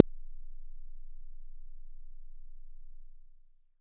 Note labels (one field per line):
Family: bass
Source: synthesizer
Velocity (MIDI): 100